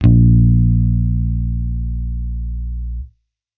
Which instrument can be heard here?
electronic bass